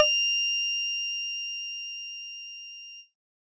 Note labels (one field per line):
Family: organ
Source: electronic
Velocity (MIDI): 127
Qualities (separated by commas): bright